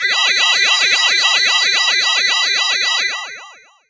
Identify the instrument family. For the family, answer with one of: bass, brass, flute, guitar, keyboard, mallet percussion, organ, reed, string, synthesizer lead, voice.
voice